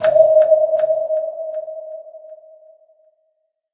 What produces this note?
synthesizer lead